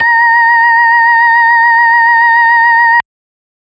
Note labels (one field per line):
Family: organ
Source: electronic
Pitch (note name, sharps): A#5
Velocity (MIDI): 127